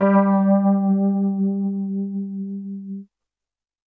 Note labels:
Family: keyboard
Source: electronic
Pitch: G3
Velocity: 100

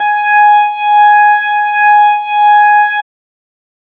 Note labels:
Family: organ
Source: electronic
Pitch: G#5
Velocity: 25

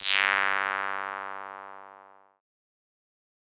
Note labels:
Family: bass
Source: synthesizer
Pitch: G2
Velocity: 127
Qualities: bright, distorted, fast decay

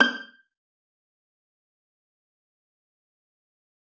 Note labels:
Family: string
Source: acoustic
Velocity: 25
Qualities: fast decay, percussive, reverb

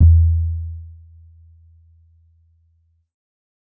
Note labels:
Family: keyboard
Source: electronic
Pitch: E2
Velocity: 75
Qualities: dark

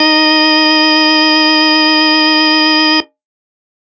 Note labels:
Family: organ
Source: electronic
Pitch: D#4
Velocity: 100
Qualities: distorted

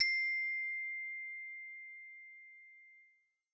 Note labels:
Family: bass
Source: synthesizer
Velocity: 75

